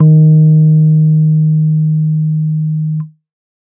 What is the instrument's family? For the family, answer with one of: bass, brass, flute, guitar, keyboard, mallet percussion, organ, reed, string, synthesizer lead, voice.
keyboard